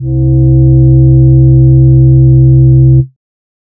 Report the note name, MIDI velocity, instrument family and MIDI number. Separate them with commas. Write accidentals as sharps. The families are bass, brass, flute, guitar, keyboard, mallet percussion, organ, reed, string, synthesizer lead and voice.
C2, 75, voice, 36